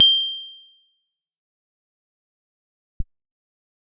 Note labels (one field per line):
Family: guitar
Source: electronic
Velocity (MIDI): 25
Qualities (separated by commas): bright, fast decay, percussive